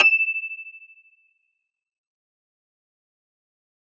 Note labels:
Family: guitar; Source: electronic; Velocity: 100; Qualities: bright, fast decay, multiphonic, non-linear envelope

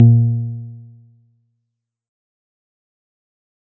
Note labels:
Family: guitar; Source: synthesizer; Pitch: A#2; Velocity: 100; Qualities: dark, fast decay

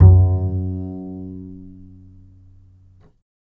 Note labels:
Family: bass; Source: electronic; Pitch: F#2; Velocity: 75; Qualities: reverb

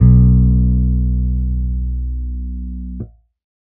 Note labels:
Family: bass; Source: electronic; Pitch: B1; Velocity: 50

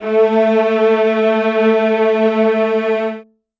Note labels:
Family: string; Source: acoustic; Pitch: A3; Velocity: 100; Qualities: reverb

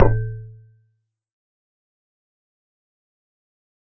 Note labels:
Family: mallet percussion; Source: electronic; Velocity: 50; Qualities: fast decay, percussive

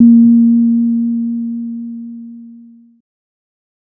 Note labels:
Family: bass; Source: synthesizer; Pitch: A#3; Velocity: 25; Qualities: distorted

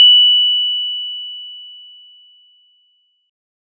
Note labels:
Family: mallet percussion; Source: acoustic; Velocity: 25

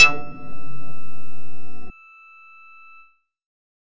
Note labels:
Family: bass; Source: synthesizer; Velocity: 75

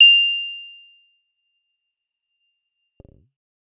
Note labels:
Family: bass; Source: synthesizer; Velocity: 75; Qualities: bright, percussive

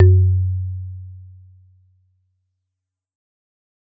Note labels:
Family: mallet percussion; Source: acoustic; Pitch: F#2; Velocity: 25; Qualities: dark

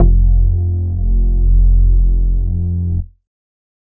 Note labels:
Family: bass; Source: synthesizer; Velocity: 75

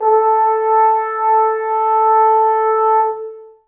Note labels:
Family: brass; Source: acoustic; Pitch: A4; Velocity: 75; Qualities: long release, reverb

